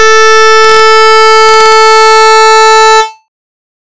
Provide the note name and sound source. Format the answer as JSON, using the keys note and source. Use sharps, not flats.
{"note": "A4", "source": "synthesizer"}